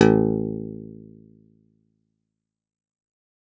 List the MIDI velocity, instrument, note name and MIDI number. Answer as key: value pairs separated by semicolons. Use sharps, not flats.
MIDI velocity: 127; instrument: acoustic guitar; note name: A1; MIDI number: 33